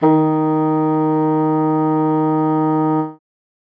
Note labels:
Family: reed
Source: acoustic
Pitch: D#3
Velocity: 50

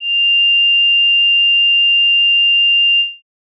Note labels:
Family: organ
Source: electronic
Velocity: 100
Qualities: bright

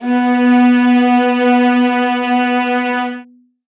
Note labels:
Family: string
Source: acoustic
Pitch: B3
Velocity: 100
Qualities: reverb

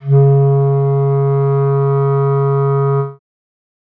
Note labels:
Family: reed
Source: acoustic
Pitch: C#3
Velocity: 75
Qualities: dark

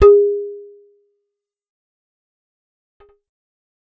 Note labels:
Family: bass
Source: synthesizer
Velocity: 100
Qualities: fast decay, percussive

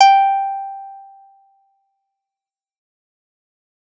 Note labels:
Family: bass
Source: synthesizer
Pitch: G5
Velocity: 127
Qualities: fast decay

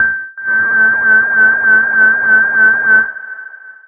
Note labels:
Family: bass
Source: synthesizer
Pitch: G6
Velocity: 75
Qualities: long release, reverb

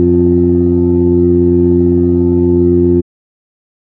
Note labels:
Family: organ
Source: electronic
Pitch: F2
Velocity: 75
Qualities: dark

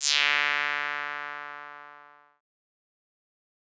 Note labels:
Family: bass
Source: synthesizer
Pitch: D3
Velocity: 25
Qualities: bright, distorted, fast decay

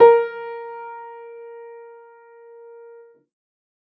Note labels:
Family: keyboard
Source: acoustic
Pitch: A#4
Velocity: 100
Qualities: reverb

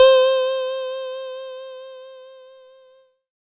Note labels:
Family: keyboard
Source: electronic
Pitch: C5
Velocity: 100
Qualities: bright

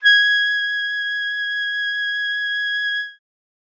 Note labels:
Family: reed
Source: acoustic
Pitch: G#6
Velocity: 50

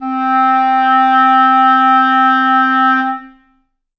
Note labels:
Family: reed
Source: acoustic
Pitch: C4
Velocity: 100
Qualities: reverb

